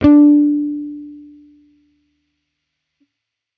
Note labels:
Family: bass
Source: electronic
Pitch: D4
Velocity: 50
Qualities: distorted

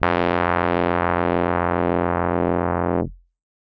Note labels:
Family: keyboard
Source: electronic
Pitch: F1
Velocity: 100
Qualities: distorted

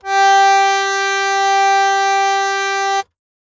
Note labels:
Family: keyboard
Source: acoustic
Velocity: 25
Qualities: bright

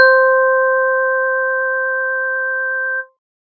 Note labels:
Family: organ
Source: electronic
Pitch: C5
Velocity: 25

